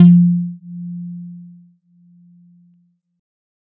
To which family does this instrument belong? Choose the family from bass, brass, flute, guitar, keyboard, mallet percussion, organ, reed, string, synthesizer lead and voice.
keyboard